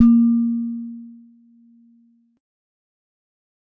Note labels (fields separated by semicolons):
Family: mallet percussion; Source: acoustic; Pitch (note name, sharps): A#3; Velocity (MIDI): 25; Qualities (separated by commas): dark, fast decay, non-linear envelope